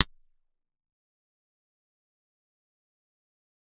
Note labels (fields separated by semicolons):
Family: mallet percussion; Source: acoustic; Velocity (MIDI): 127; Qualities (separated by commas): fast decay, percussive